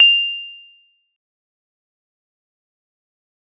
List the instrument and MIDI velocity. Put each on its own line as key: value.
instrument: synthesizer guitar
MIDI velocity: 100